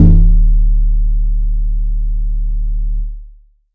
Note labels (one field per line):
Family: mallet percussion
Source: acoustic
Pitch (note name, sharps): D1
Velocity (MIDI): 127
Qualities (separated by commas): long release